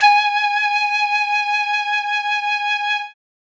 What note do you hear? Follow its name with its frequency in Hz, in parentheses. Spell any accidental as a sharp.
G#5 (830.6 Hz)